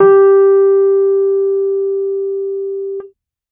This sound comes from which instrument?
electronic keyboard